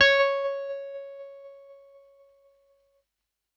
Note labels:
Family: keyboard; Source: electronic; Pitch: C#5; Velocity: 127; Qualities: distorted, tempo-synced

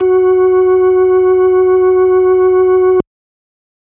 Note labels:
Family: organ; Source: electronic; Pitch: F#4; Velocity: 127

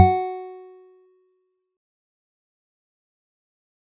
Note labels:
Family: mallet percussion; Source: acoustic; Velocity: 75; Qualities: fast decay, percussive

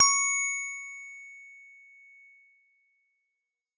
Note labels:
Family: mallet percussion; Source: acoustic; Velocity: 75

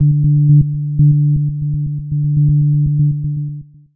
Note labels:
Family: synthesizer lead; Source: synthesizer; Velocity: 75; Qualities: dark, long release, tempo-synced

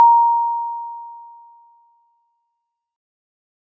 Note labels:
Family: mallet percussion; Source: acoustic; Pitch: A#5; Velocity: 75

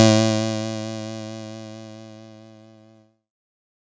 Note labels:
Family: keyboard; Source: electronic; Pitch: A2; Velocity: 75; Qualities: bright

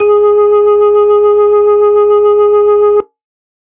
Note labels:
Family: organ; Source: electronic; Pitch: G#4; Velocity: 100

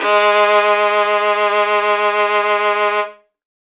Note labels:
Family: string; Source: acoustic; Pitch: G#3; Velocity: 100

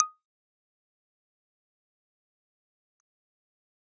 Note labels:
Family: keyboard; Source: electronic; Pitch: D#6; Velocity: 127; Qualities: fast decay, percussive

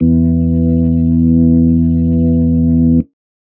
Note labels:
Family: organ; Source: electronic; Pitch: E2; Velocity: 75; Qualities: dark

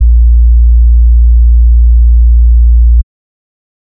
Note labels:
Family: bass; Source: synthesizer; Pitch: A#1; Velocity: 100; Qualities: dark

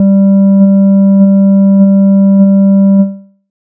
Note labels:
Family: bass; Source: synthesizer; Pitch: G3; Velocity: 100; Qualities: dark

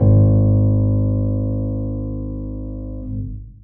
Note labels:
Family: keyboard; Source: acoustic; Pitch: G#1; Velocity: 50; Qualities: dark, reverb

